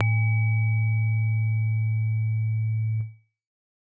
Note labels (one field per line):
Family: keyboard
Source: acoustic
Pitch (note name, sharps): A2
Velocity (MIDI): 25